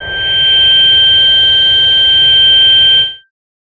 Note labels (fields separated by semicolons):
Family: bass; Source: synthesizer; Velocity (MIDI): 50